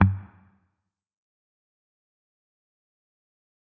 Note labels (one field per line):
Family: guitar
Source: electronic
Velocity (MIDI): 25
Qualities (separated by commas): distorted, fast decay, percussive